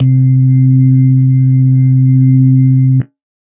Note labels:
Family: organ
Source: electronic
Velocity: 75

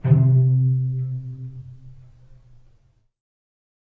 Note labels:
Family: string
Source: acoustic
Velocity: 25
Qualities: dark, reverb

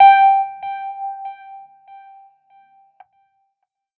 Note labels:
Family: keyboard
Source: electronic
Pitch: G5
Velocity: 50

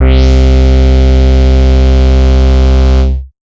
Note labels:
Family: bass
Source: synthesizer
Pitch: C2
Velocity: 75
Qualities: bright, distorted

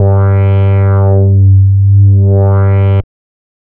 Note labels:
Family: bass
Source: synthesizer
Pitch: G2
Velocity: 127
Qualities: distorted

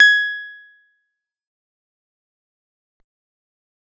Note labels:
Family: guitar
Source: acoustic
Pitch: G#6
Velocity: 100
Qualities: fast decay, percussive

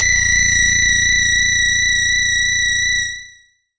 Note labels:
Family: bass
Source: synthesizer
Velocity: 100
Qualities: tempo-synced

